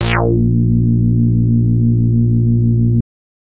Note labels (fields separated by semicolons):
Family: bass; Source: synthesizer; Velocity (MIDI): 25; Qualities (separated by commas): distorted